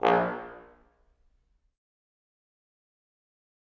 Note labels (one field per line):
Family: brass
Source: acoustic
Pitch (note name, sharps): A#1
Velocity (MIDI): 100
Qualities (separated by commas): fast decay, percussive, reverb